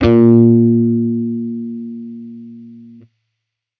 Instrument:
electronic bass